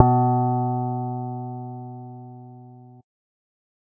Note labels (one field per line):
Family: bass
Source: synthesizer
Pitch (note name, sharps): B2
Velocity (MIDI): 75